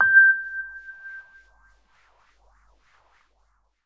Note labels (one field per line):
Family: keyboard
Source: electronic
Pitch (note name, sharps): G6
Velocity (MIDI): 25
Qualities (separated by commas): non-linear envelope